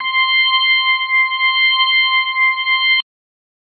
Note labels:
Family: organ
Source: electronic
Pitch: C6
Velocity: 50

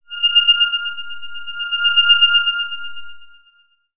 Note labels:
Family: synthesizer lead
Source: synthesizer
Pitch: F6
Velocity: 75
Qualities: long release, non-linear envelope

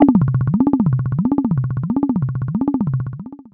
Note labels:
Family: voice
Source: synthesizer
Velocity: 50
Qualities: long release, non-linear envelope, tempo-synced

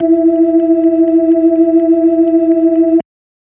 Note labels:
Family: organ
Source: electronic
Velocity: 25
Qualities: dark

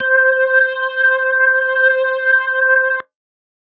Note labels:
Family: organ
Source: electronic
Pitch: C5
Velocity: 75

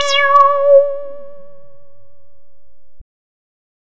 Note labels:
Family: bass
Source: synthesizer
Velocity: 100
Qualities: bright, distorted

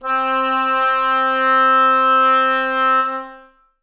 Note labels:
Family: reed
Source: acoustic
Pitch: C4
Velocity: 127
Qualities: long release, reverb

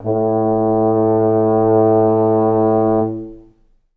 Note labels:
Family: brass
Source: acoustic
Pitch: A2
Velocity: 25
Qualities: dark, long release, reverb

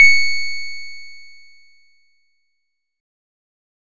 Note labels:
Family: keyboard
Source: electronic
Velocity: 127

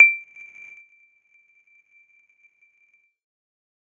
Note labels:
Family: mallet percussion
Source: electronic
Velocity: 50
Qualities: non-linear envelope, percussive

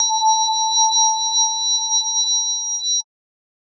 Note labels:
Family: mallet percussion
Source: synthesizer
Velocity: 100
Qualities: bright, multiphonic, non-linear envelope

